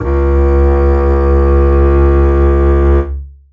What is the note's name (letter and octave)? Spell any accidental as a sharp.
C#2